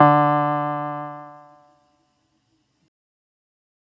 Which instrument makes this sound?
electronic keyboard